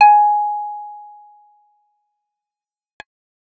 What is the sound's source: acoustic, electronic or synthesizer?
synthesizer